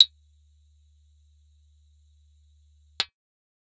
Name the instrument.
synthesizer bass